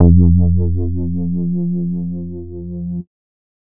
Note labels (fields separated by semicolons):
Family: bass; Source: synthesizer; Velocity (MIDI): 50; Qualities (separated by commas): dark, distorted